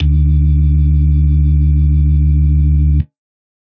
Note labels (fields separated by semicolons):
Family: organ; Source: electronic; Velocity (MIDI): 75; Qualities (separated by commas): dark